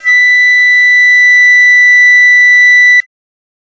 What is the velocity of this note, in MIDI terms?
75